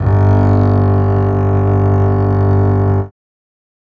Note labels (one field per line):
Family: string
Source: acoustic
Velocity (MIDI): 100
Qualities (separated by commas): reverb